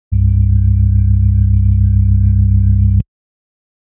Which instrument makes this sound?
electronic organ